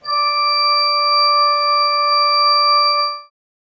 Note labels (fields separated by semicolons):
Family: organ; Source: acoustic; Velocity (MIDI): 127; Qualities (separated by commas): reverb